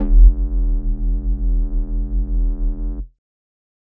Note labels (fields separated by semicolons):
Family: flute; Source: synthesizer; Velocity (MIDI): 50; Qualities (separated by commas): distorted